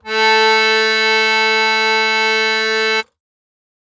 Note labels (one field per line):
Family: keyboard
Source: acoustic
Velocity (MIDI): 25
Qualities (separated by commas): bright